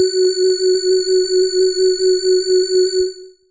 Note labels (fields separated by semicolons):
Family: mallet percussion; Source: electronic; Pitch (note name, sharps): F#4; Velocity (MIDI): 127; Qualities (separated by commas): bright, distorted, multiphonic